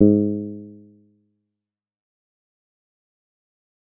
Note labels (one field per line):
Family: bass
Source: synthesizer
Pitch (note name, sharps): G#2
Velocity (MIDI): 100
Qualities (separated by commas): dark, fast decay